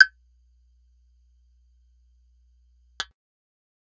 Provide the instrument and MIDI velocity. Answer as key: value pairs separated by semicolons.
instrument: synthesizer bass; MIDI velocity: 100